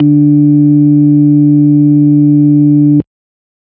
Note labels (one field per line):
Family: organ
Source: electronic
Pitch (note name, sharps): D3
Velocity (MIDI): 50